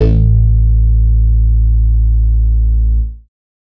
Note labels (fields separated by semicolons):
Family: bass; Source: synthesizer; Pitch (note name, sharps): A1; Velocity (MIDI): 75; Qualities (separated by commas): distorted